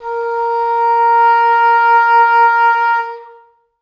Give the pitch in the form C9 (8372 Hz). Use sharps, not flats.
A#4 (466.2 Hz)